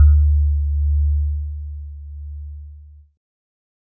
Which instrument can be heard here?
electronic keyboard